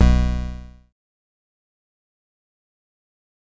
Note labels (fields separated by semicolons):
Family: bass; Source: synthesizer; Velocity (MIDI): 75; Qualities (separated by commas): bright, distorted, fast decay